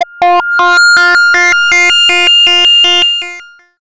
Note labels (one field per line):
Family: bass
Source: synthesizer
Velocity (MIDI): 50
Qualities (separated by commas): bright, distorted, long release, multiphonic, tempo-synced